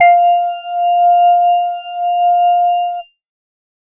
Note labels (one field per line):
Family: organ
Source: electronic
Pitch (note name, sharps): F5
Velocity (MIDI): 127